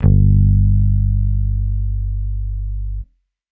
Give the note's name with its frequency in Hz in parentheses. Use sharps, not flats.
G1 (49 Hz)